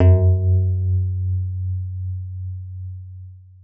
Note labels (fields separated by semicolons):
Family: guitar; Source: electronic; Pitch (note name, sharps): F#2; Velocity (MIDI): 100; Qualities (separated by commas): long release, reverb